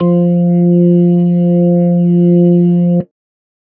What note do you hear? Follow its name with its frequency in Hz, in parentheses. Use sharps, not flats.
F3 (174.6 Hz)